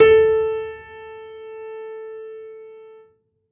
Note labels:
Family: keyboard; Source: acoustic; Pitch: A4; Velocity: 100; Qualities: reverb

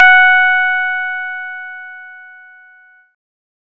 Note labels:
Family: bass; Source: synthesizer; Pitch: F#5; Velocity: 127

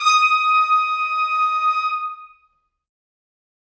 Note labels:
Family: brass; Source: acoustic; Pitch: D#6; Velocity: 50; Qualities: reverb

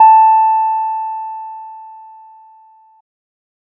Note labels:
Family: bass; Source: synthesizer; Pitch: A5; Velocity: 50

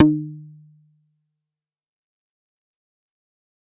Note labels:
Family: bass; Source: synthesizer; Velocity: 50; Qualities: distorted, fast decay, percussive

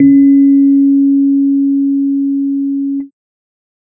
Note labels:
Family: keyboard; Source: electronic; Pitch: C#4; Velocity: 25; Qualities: dark

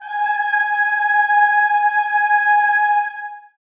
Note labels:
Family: voice; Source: acoustic; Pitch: G#5; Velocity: 127; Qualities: reverb

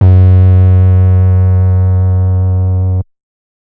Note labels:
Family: bass; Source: synthesizer; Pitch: F#2; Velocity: 50; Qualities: distorted

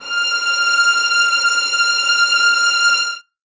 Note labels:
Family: string; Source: acoustic; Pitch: F6; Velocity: 50; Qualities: reverb

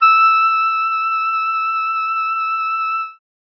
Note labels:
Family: reed; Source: acoustic; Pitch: E6; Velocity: 100

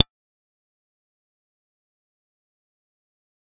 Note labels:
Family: bass; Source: synthesizer; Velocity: 75; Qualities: fast decay, percussive

